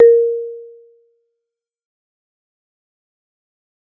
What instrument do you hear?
acoustic mallet percussion instrument